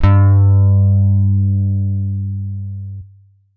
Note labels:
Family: guitar; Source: electronic; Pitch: G2; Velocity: 75; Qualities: distorted

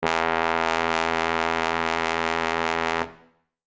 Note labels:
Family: brass; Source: acoustic; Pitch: E2; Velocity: 127; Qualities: bright

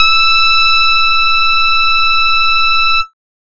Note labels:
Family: bass; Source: synthesizer; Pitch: E6; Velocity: 100; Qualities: bright, distorted, multiphonic, tempo-synced

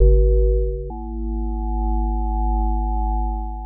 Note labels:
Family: mallet percussion; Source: synthesizer; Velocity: 100; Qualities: long release, multiphonic

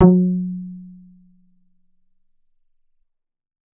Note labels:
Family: bass; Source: synthesizer; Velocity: 75; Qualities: dark, reverb

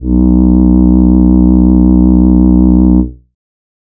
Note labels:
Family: voice; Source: synthesizer; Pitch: B1; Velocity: 100; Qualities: distorted

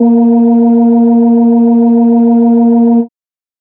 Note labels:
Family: organ; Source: electronic; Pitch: A#3; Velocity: 50

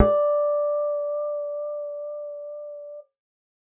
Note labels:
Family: bass; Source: synthesizer; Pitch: D5; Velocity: 75; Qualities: dark, reverb

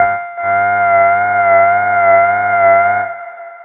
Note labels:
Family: bass; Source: synthesizer; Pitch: F5; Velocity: 25; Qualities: long release, reverb

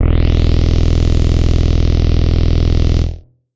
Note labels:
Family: bass; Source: synthesizer; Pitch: E0; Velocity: 50; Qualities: distorted

